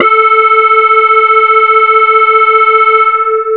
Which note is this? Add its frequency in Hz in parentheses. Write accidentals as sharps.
A4 (440 Hz)